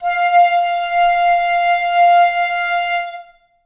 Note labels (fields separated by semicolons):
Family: reed; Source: acoustic; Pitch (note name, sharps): F5; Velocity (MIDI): 50; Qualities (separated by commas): reverb